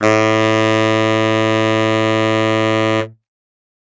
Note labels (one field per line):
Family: reed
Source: acoustic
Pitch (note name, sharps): A2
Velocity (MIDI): 127